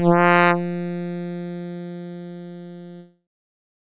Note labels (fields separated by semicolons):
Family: keyboard; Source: synthesizer; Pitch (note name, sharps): F3; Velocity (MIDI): 100; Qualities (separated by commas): bright, distorted